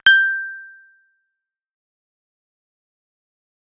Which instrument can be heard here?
synthesizer bass